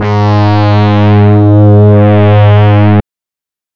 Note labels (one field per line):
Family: reed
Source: synthesizer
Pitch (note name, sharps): G#2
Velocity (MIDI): 100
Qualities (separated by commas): distorted, non-linear envelope